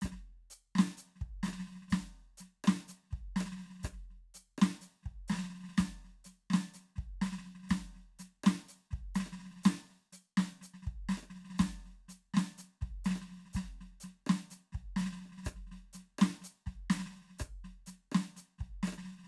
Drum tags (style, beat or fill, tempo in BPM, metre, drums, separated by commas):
New Orleans second line, beat, 124 BPM, 4/4, hi-hat pedal, snare, cross-stick, kick